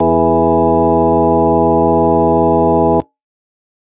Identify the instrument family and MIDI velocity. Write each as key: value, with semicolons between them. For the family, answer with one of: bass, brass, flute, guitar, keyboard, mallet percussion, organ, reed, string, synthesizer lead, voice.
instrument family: organ; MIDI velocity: 25